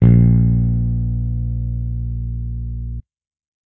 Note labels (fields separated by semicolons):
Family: bass; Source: electronic; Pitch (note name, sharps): A#1; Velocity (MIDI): 127